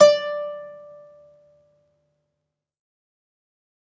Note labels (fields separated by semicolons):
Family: guitar; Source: acoustic; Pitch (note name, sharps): D5; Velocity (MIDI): 50; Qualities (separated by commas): fast decay, reverb